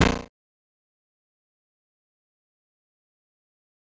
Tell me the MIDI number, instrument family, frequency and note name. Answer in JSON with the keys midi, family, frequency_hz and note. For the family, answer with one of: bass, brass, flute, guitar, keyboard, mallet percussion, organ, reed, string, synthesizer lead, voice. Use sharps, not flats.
{"midi": 22, "family": "bass", "frequency_hz": 29.14, "note": "A#0"}